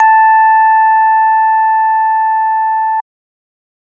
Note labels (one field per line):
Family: organ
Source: electronic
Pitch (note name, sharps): A5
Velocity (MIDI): 75